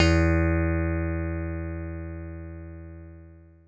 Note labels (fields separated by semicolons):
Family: guitar; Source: synthesizer; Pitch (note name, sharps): E2; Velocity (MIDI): 127; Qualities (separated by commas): dark